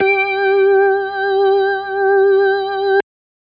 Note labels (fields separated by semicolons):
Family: organ; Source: electronic; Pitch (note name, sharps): G4; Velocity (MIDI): 127